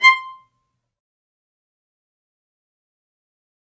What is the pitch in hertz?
1047 Hz